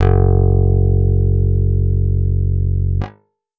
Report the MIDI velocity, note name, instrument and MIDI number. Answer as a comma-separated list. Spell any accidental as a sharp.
100, F#1, acoustic guitar, 30